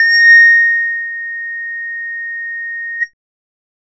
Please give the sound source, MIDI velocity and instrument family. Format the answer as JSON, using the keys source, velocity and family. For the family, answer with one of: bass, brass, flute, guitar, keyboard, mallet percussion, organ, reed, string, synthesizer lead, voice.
{"source": "synthesizer", "velocity": 100, "family": "bass"}